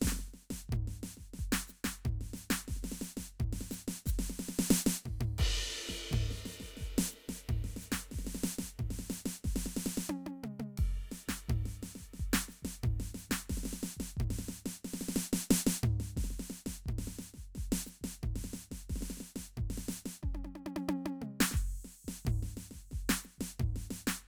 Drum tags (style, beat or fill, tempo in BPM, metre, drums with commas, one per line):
samba
beat
89 BPM
4/4
crash, ride, open hi-hat, hi-hat pedal, snare, high tom, mid tom, floor tom, kick